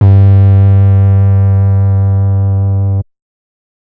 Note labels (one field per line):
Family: bass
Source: synthesizer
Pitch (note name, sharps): G2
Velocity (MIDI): 50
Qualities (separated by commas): distorted